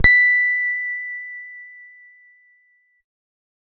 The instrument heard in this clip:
electronic guitar